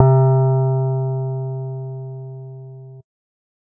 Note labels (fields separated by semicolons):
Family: bass; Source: synthesizer; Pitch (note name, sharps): C3; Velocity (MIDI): 25